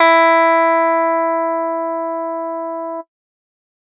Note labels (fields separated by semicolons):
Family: guitar; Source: electronic; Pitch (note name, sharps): E4; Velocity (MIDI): 100